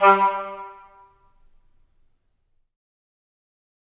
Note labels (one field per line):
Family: reed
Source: acoustic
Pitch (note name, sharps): G3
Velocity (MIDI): 75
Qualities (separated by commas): reverb